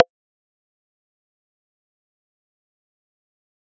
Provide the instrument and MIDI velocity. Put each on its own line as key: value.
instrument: electronic mallet percussion instrument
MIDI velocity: 75